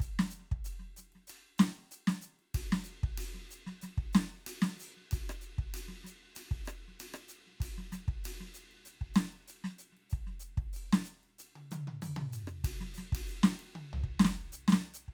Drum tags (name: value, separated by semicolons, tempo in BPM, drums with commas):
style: funk; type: beat; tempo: 95 BPM; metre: 4/4; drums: ride, ride bell, closed hi-hat, hi-hat pedal, snare, cross-stick, high tom, floor tom, kick